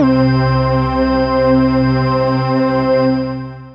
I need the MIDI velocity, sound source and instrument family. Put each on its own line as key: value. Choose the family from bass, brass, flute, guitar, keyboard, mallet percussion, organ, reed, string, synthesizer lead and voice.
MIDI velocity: 25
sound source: synthesizer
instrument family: synthesizer lead